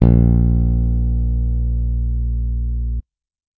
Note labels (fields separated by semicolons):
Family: bass; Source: electronic; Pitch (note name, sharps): A#1; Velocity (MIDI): 127